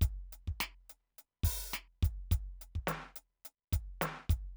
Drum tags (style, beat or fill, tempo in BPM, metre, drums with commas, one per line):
rock
beat
105 BPM
4/4
closed hi-hat, open hi-hat, hi-hat pedal, snare, kick